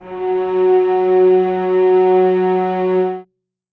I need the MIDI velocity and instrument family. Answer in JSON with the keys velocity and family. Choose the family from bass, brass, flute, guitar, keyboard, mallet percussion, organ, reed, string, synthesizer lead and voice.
{"velocity": 25, "family": "string"}